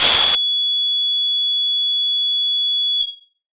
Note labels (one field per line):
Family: guitar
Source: electronic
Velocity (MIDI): 75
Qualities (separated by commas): bright, distorted